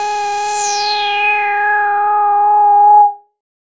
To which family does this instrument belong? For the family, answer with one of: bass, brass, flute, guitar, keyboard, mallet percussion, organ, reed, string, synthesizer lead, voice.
bass